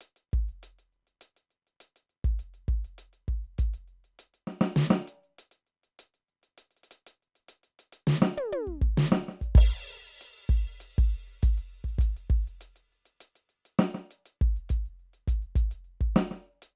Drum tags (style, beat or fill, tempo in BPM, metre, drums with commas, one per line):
hip-hop
beat
100 BPM
4/4
crash, closed hi-hat, snare, high tom, kick